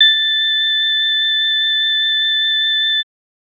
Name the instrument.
electronic organ